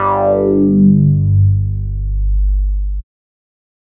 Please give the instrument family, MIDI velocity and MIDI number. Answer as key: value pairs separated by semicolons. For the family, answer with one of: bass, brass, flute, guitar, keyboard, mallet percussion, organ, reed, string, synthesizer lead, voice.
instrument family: bass; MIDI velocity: 25; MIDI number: 31